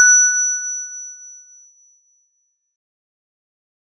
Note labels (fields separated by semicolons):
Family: mallet percussion; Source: acoustic; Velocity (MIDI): 25